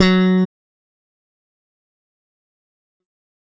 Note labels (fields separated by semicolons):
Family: bass; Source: electronic; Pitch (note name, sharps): F#3; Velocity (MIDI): 75; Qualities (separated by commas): bright, fast decay